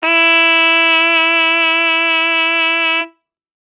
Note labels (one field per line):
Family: brass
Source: acoustic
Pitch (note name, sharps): E4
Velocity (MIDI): 127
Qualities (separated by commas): bright